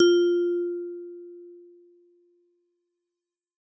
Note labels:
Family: mallet percussion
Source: acoustic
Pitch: F4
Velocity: 100

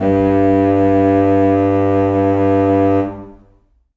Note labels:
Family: reed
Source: acoustic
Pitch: G2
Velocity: 100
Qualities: distorted, long release, reverb

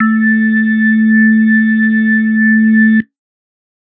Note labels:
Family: organ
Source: electronic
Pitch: A3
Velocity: 25

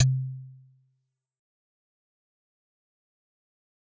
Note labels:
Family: mallet percussion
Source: acoustic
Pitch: C3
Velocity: 50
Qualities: fast decay, percussive

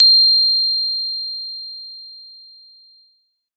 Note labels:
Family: mallet percussion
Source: acoustic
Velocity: 100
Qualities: bright

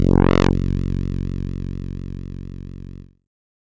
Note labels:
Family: keyboard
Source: synthesizer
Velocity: 127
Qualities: bright, distorted

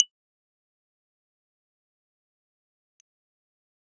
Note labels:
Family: keyboard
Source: electronic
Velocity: 50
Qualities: fast decay, percussive

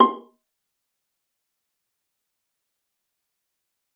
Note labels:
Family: string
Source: acoustic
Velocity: 75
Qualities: fast decay, percussive, reverb

